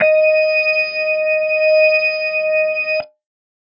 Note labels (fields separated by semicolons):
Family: organ; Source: electronic; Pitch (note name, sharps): D#5; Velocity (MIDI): 25